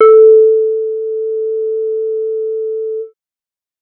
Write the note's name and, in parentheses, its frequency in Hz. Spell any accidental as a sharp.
A4 (440 Hz)